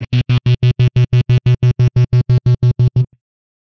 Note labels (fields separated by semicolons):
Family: guitar; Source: electronic; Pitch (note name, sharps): B2; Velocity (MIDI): 50; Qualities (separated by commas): bright, distorted, tempo-synced